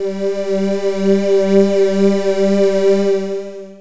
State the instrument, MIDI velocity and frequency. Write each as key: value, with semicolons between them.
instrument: synthesizer voice; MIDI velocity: 25; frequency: 196 Hz